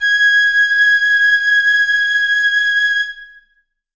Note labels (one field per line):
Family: flute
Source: acoustic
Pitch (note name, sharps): G#6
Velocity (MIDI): 100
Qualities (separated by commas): reverb